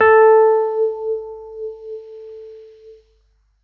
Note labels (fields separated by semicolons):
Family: keyboard; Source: electronic; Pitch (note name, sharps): A4; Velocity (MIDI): 75